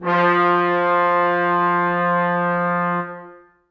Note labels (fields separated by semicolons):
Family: brass; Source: acoustic; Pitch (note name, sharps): F3; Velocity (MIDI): 100; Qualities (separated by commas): reverb